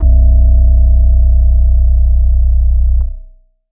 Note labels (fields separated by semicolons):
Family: keyboard; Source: electronic; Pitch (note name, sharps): B0; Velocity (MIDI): 25